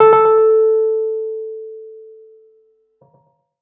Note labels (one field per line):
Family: keyboard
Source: electronic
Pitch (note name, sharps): A4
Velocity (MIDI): 75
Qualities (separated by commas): tempo-synced